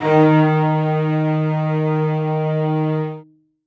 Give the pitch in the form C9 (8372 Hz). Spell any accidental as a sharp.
D#3 (155.6 Hz)